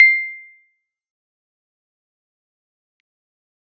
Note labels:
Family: keyboard; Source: electronic; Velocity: 100; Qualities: fast decay, percussive

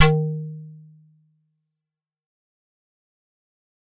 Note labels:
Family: keyboard; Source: acoustic; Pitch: D#3; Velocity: 100; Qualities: fast decay

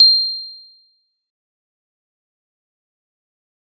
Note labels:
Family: mallet percussion; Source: acoustic; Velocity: 75; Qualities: bright, fast decay, percussive

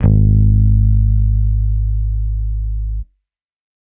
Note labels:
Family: bass; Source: electronic; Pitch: G#1; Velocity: 100

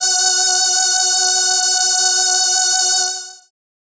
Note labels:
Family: keyboard; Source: synthesizer; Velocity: 75; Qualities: bright

